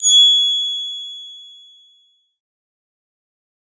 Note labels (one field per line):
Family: synthesizer lead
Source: synthesizer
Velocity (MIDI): 127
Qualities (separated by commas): bright, distorted, fast decay